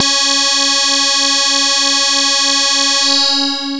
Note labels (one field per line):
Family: bass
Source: synthesizer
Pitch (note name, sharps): C#4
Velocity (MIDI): 127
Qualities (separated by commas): bright, distorted, long release